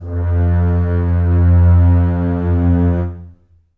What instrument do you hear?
acoustic string instrument